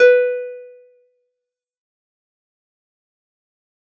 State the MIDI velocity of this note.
75